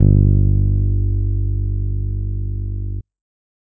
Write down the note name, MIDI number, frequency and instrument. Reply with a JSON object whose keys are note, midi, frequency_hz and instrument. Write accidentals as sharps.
{"note": "G1", "midi": 31, "frequency_hz": 49, "instrument": "electronic bass"}